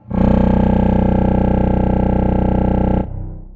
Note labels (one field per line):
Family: reed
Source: acoustic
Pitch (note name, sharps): B0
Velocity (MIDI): 127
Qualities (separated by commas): long release, reverb